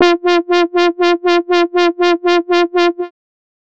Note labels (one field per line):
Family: bass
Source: synthesizer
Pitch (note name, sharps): F4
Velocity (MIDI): 75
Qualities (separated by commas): bright, distorted, tempo-synced